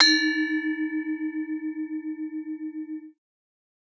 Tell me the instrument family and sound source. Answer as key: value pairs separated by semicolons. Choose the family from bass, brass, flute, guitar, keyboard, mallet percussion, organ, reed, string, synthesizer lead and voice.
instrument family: mallet percussion; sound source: acoustic